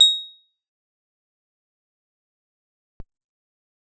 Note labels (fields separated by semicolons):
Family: guitar; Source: acoustic; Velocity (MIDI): 75; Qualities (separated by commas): bright, fast decay, percussive